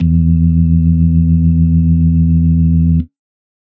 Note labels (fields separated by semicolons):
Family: organ; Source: electronic; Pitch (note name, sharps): E2; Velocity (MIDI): 100; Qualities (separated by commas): dark, reverb